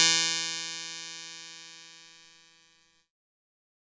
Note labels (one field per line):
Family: keyboard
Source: electronic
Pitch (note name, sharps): E3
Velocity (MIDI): 127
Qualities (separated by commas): bright, distorted